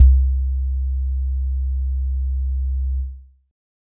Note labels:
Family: keyboard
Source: electronic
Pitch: C2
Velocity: 25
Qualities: dark

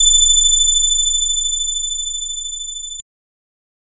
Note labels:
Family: bass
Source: synthesizer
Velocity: 75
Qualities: bright, distorted, multiphonic

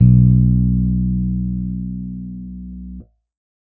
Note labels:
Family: bass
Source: electronic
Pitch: B1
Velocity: 75

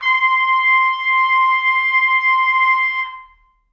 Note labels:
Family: brass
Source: acoustic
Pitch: C6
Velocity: 25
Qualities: reverb

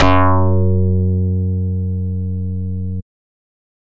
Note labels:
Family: bass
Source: synthesizer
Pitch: F#2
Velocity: 100

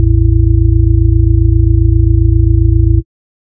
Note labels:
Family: organ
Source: electronic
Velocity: 127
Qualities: dark

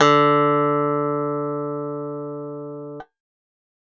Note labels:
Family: keyboard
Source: electronic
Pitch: D3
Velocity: 100

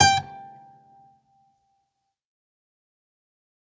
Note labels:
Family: string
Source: acoustic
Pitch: G5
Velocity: 127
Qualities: bright, fast decay, percussive, reverb

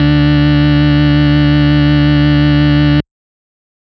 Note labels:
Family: organ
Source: electronic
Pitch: D2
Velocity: 127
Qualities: bright, distorted

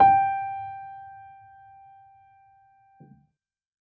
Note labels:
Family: keyboard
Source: acoustic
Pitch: G5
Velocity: 50

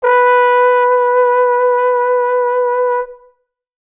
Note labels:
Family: brass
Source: acoustic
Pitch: B4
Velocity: 25

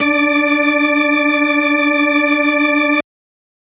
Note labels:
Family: organ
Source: electronic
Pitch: D4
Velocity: 127

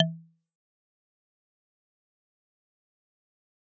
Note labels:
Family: mallet percussion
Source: acoustic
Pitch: E3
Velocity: 75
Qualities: fast decay, percussive

